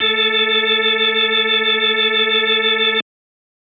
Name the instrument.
electronic organ